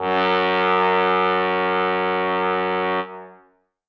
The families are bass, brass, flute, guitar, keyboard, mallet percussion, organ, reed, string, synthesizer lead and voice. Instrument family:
brass